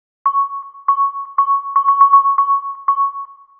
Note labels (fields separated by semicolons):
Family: mallet percussion; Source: synthesizer; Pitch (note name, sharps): C#6; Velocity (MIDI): 100; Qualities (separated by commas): long release, multiphonic, percussive, tempo-synced